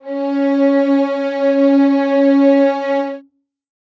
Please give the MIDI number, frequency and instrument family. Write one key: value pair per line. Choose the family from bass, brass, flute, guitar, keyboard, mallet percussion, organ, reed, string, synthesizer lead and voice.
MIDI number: 61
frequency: 277.2 Hz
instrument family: string